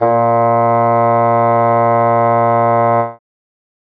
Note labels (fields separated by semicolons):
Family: reed; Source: acoustic; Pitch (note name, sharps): A#2; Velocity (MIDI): 75